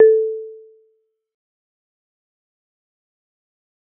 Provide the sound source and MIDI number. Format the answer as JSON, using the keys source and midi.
{"source": "acoustic", "midi": 69}